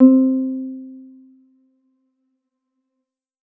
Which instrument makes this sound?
electronic keyboard